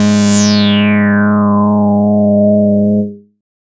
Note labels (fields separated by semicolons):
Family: bass; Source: synthesizer; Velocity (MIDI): 75; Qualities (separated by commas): bright, distorted, non-linear envelope